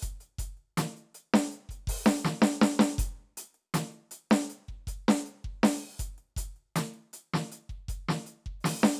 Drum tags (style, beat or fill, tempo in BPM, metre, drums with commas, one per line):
funk
beat
80 BPM
4/4
closed hi-hat, open hi-hat, hi-hat pedal, snare, kick